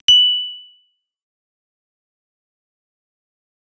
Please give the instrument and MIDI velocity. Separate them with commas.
synthesizer bass, 127